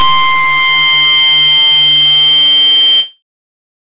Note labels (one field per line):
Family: bass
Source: synthesizer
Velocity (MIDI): 127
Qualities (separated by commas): bright, distorted